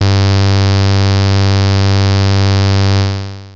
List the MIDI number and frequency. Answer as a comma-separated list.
43, 98 Hz